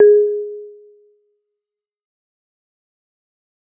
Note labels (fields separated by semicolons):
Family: mallet percussion; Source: acoustic; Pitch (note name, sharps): G#4; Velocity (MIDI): 75; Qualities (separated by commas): fast decay, percussive, reverb